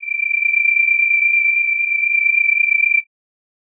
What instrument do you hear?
acoustic reed instrument